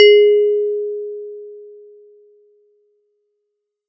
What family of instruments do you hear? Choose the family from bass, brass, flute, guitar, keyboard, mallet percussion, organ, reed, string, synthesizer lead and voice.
mallet percussion